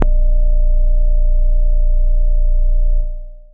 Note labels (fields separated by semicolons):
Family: keyboard; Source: acoustic; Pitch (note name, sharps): A#0; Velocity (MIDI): 25; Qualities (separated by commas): long release